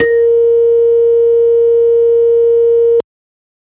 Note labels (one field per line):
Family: organ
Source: electronic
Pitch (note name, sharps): A#4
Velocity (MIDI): 100